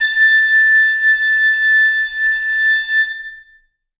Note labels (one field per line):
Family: flute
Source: acoustic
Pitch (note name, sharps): A6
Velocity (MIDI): 127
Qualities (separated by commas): long release, reverb